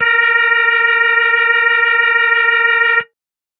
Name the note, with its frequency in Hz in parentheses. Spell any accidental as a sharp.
A#4 (466.2 Hz)